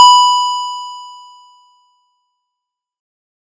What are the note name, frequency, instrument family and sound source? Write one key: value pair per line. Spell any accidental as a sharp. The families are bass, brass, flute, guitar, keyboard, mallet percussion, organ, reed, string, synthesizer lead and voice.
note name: B5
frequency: 987.8 Hz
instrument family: keyboard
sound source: electronic